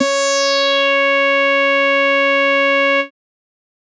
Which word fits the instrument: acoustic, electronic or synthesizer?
synthesizer